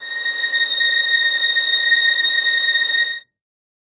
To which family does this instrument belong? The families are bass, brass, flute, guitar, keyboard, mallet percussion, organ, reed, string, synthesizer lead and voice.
string